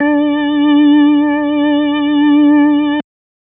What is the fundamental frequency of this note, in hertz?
293.7 Hz